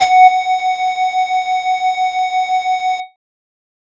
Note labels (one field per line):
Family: flute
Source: synthesizer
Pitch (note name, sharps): F#5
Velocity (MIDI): 75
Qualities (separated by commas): distorted